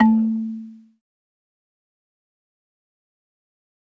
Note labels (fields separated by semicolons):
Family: mallet percussion; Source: acoustic; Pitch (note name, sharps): A3; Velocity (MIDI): 25; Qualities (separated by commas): fast decay, reverb